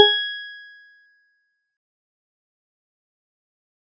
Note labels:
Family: mallet percussion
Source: acoustic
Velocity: 75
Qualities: fast decay, percussive

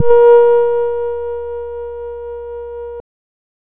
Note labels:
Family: bass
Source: synthesizer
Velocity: 50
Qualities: dark, distorted, non-linear envelope

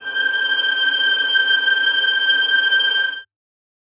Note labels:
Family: string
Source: acoustic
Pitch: G6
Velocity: 25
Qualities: reverb

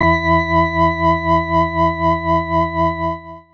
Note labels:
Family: organ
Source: electronic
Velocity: 50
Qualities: distorted

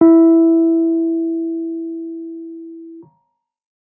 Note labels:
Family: keyboard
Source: electronic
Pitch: E4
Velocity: 50

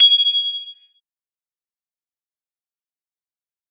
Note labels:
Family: organ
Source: electronic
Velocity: 25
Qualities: bright, fast decay

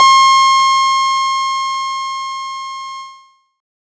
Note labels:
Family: bass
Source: synthesizer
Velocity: 25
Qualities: bright, distorted

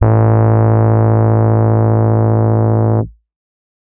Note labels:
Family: keyboard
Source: electronic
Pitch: A1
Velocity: 100

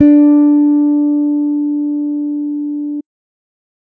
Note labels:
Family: bass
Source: electronic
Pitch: D4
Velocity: 75

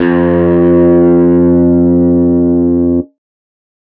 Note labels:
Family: guitar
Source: electronic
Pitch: F2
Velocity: 50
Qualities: distorted

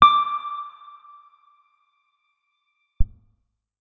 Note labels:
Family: guitar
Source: electronic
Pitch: D6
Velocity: 25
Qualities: reverb

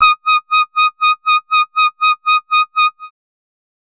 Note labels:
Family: bass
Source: synthesizer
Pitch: D#6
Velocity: 50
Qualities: bright, distorted, tempo-synced

